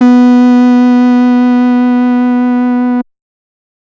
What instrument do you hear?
synthesizer bass